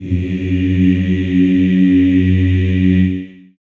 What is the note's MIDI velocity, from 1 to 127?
25